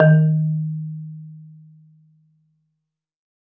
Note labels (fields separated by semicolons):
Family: mallet percussion; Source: acoustic; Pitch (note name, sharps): D#3; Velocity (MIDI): 75; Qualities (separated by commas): dark, reverb